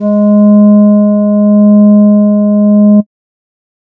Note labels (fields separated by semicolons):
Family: flute; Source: synthesizer; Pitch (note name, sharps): G#3; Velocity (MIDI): 127; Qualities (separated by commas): dark